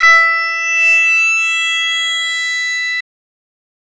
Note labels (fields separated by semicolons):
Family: voice; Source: synthesizer; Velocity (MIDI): 25; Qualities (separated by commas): bright, distorted